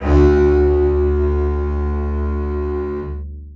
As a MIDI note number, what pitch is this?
38